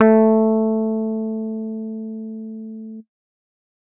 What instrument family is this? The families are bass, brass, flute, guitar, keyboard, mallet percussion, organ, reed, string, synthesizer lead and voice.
keyboard